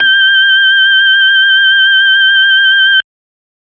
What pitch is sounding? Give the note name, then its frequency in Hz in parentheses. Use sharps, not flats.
G6 (1568 Hz)